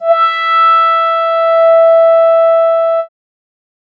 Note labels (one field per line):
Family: keyboard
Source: synthesizer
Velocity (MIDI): 50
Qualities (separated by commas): bright